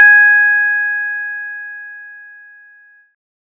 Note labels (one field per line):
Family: bass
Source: synthesizer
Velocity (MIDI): 50